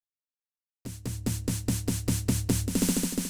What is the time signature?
4/4